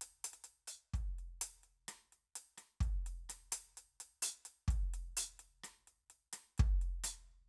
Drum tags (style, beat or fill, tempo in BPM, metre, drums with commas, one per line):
slow reggae
beat
64 BPM
4/4
closed hi-hat, cross-stick, kick